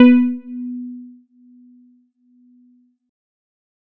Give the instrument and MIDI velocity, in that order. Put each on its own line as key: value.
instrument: electronic keyboard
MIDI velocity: 75